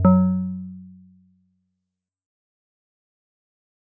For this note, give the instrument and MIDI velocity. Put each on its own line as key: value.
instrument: acoustic mallet percussion instrument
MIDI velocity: 50